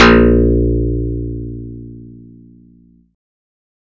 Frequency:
58.27 Hz